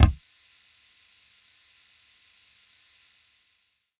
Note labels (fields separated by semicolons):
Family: bass; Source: electronic; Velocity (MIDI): 25; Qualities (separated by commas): distorted, percussive